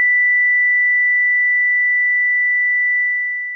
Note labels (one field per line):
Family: synthesizer lead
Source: synthesizer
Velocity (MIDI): 127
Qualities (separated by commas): bright, long release